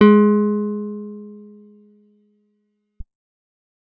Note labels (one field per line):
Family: guitar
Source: acoustic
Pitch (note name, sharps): G#3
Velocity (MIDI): 50